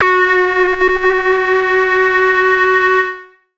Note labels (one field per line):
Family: synthesizer lead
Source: synthesizer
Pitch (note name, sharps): F#4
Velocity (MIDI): 127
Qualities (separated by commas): distorted, multiphonic, non-linear envelope